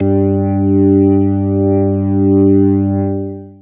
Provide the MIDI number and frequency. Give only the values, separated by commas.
43, 98 Hz